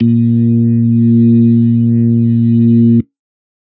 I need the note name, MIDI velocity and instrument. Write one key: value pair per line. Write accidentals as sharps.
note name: A#2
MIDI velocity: 127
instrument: electronic organ